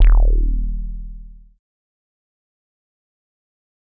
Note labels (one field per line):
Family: bass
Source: synthesizer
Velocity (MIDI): 50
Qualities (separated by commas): distorted, fast decay